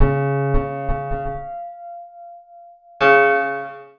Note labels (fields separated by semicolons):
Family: guitar; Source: acoustic; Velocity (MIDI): 50; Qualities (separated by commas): reverb